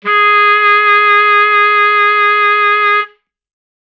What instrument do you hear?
acoustic reed instrument